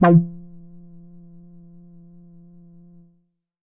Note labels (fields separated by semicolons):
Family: bass; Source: synthesizer; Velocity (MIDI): 25; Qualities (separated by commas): distorted, percussive, tempo-synced